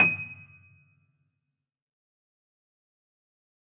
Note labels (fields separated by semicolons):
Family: keyboard; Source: acoustic; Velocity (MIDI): 127; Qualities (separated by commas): fast decay, percussive, reverb